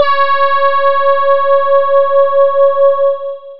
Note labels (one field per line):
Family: voice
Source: synthesizer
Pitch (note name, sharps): C#5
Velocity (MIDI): 50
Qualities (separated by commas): long release